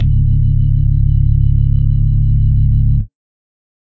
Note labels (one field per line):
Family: organ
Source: electronic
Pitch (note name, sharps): C#1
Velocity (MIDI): 127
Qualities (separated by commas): dark, reverb